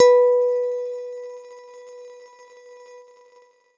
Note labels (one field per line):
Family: guitar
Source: electronic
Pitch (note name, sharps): B4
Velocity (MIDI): 100